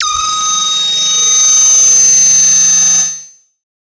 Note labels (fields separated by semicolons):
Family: synthesizer lead; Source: synthesizer; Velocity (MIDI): 100; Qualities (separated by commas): bright, distorted, multiphonic, non-linear envelope